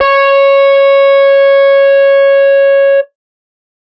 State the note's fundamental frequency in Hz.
554.4 Hz